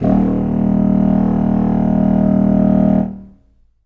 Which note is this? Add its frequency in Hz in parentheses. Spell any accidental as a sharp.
D#1 (38.89 Hz)